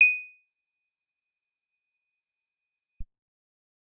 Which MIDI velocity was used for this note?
127